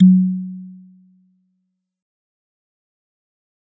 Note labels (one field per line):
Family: mallet percussion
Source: acoustic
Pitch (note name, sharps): F#3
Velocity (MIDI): 75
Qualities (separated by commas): dark, fast decay, percussive